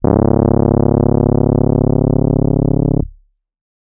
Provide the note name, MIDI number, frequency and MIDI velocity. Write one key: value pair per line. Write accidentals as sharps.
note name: C#1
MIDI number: 25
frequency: 34.65 Hz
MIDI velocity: 127